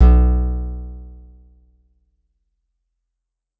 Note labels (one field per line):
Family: guitar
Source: acoustic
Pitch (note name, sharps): B1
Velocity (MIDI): 75